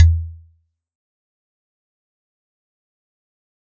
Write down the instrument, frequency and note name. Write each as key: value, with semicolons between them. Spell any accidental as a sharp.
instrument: acoustic mallet percussion instrument; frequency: 82.41 Hz; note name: E2